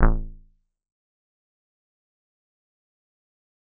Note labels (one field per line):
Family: bass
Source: synthesizer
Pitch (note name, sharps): A0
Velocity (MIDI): 127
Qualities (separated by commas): dark, fast decay, percussive